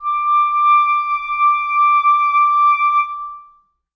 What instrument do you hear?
acoustic reed instrument